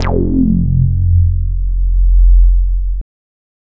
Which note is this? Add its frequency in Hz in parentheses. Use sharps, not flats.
F1 (43.65 Hz)